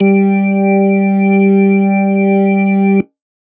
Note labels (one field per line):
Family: organ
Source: electronic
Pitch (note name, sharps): G3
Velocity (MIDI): 100